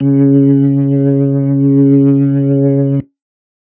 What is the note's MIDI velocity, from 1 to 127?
100